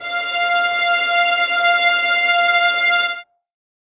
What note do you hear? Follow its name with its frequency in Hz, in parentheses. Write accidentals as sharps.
F5 (698.5 Hz)